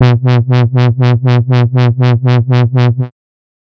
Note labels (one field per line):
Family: bass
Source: synthesizer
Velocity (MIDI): 25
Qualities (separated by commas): bright, distorted, tempo-synced